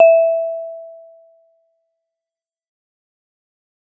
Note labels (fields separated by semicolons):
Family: mallet percussion; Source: acoustic; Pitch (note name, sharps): E5; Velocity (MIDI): 127; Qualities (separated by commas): dark, fast decay